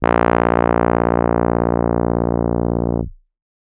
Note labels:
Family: keyboard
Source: electronic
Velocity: 127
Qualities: distorted

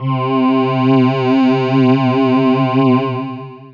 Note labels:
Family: voice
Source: synthesizer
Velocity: 50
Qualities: distorted, long release

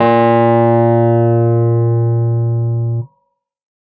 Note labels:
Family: keyboard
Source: electronic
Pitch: A#2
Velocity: 127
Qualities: distorted

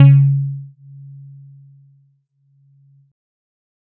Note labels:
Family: keyboard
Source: electronic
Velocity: 50

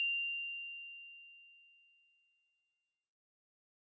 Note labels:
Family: mallet percussion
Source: acoustic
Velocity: 25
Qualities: bright

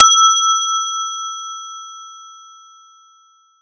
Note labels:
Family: mallet percussion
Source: acoustic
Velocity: 75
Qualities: bright, multiphonic

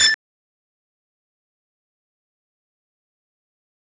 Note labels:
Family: bass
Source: synthesizer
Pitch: A6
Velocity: 100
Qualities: fast decay, percussive

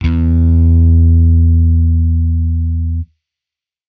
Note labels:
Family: bass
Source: electronic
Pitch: E2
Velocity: 100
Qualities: distorted

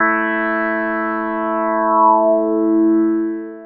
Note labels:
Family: synthesizer lead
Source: synthesizer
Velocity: 100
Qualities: long release

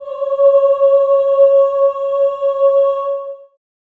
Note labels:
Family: voice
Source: acoustic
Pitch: C#5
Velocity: 127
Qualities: long release, reverb

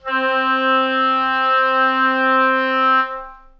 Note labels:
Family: reed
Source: acoustic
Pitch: C4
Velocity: 50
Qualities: long release, reverb

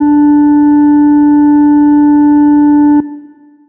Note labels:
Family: organ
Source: electronic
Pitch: D4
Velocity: 127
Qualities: long release

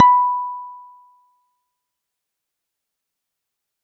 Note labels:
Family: guitar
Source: electronic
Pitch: B5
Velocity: 25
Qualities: fast decay

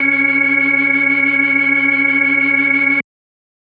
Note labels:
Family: organ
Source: electronic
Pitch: C#4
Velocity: 50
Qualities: dark

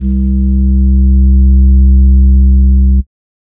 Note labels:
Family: flute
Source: synthesizer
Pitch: C2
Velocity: 50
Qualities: dark

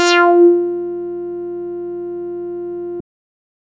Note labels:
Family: bass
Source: synthesizer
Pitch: F4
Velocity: 100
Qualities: distorted

